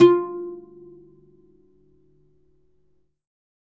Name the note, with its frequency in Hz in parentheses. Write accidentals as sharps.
F4 (349.2 Hz)